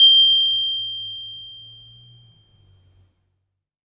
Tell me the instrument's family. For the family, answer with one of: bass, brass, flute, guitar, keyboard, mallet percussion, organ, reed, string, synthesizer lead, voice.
mallet percussion